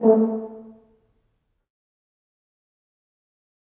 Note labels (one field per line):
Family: brass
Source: acoustic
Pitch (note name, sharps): A3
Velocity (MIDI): 50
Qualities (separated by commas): dark, fast decay, percussive, reverb